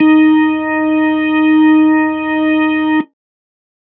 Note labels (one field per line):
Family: organ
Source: electronic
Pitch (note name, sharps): D#4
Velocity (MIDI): 50